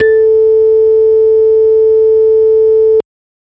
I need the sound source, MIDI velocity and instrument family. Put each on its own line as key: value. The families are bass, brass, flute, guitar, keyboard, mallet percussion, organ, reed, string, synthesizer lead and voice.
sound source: electronic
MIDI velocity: 127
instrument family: organ